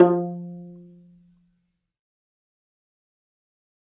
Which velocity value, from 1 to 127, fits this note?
50